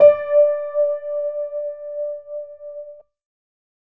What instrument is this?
electronic keyboard